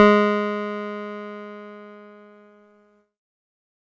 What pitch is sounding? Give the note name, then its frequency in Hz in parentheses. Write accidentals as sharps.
G#3 (207.7 Hz)